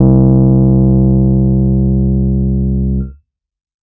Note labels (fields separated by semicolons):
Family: keyboard; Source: electronic; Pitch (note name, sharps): C2; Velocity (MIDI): 75; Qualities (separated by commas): dark, distorted